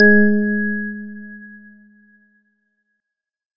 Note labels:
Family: organ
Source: electronic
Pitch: G#3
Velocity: 50

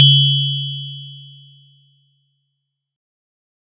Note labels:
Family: mallet percussion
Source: acoustic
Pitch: C#3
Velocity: 75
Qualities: bright

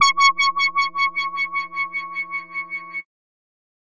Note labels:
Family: bass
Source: synthesizer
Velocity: 100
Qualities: distorted

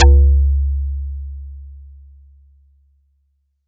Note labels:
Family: mallet percussion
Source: acoustic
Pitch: C#2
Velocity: 50

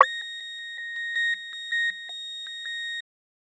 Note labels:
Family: bass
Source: synthesizer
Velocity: 100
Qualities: bright, tempo-synced

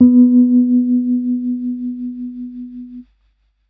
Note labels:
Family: keyboard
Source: electronic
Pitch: B3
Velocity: 50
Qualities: dark

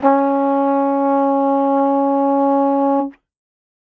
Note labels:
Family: brass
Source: acoustic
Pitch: C#4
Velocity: 25

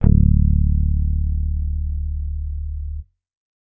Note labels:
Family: bass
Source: electronic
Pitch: D1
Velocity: 75

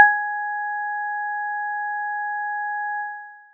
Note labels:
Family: mallet percussion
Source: acoustic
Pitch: G#5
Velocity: 50

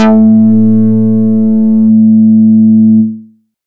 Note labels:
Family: bass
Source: synthesizer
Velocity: 75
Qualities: distorted

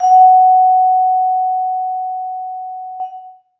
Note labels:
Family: mallet percussion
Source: acoustic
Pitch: F#5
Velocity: 100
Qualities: reverb

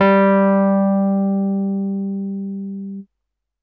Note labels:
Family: keyboard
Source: electronic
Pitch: G3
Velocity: 127

